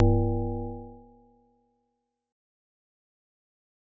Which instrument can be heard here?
acoustic mallet percussion instrument